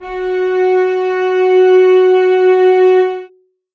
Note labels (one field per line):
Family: string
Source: acoustic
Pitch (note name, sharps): F#4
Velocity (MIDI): 75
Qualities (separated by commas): reverb